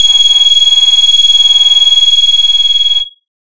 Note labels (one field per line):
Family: bass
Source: synthesizer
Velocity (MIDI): 75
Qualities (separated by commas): distorted